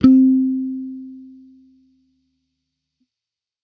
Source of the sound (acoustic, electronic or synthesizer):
electronic